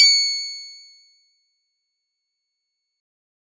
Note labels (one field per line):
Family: guitar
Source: synthesizer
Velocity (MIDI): 100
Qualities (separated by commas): bright